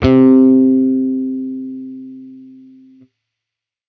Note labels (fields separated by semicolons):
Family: bass; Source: electronic; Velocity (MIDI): 75; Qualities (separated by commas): distorted